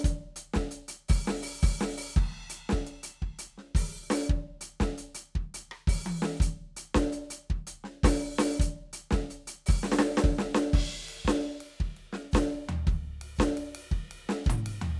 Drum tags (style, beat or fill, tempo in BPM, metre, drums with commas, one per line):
rock shuffle
beat
112 BPM
4/4
crash, ride, closed hi-hat, open hi-hat, hi-hat pedal, snare, cross-stick, high tom, mid tom, floor tom, kick